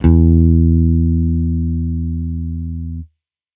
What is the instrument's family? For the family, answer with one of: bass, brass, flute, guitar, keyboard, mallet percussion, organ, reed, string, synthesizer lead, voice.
bass